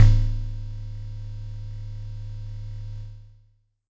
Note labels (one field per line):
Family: mallet percussion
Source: acoustic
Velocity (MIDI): 50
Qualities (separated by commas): distorted